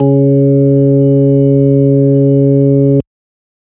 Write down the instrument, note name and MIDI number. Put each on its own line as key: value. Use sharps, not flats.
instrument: electronic organ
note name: C#3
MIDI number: 49